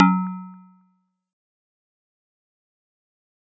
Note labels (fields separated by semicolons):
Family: mallet percussion; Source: acoustic; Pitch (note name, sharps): F#3; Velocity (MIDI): 75; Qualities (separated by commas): fast decay, percussive